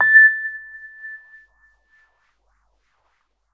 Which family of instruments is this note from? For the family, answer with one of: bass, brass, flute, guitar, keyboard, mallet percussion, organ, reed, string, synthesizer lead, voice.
keyboard